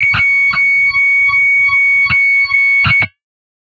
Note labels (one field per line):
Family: guitar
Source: synthesizer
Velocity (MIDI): 75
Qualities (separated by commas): bright, distorted